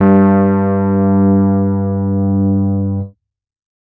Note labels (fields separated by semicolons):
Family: keyboard; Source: electronic; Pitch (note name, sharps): G2; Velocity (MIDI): 127; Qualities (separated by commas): dark, distorted